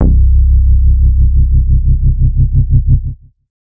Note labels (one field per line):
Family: bass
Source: synthesizer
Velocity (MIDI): 25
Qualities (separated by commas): distorted